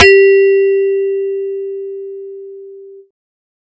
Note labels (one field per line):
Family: bass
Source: synthesizer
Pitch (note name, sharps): G4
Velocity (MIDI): 75